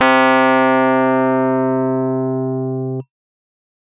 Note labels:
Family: keyboard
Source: electronic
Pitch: C3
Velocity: 127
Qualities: distorted

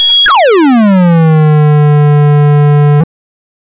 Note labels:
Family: bass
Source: synthesizer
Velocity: 127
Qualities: bright, distorted, non-linear envelope

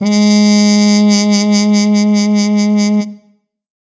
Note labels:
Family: brass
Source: acoustic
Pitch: G#3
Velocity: 127

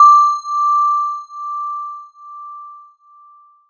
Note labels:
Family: mallet percussion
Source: electronic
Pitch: D6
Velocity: 25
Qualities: multiphonic

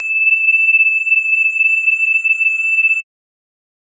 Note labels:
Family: mallet percussion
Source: electronic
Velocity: 100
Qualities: multiphonic, non-linear envelope

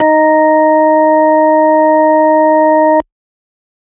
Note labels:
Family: organ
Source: electronic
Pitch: D#4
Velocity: 50

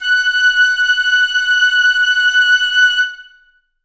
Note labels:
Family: flute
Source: acoustic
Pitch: F#6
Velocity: 127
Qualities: reverb

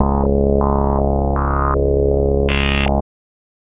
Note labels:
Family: bass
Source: synthesizer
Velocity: 100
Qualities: tempo-synced

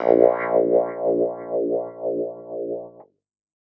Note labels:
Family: keyboard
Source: electronic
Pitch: A#1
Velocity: 127

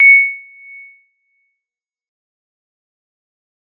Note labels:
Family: mallet percussion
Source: acoustic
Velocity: 75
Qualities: fast decay, non-linear envelope, percussive

